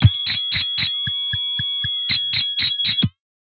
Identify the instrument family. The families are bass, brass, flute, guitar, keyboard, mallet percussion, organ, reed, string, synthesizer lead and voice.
guitar